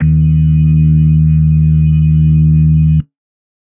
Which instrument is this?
electronic organ